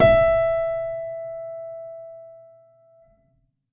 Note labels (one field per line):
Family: keyboard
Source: acoustic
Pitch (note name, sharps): E5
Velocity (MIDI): 100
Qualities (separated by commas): reverb